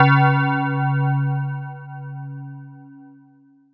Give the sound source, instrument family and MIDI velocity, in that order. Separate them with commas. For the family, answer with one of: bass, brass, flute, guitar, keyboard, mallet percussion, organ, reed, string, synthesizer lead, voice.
electronic, mallet percussion, 100